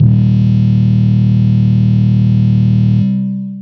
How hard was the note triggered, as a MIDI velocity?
50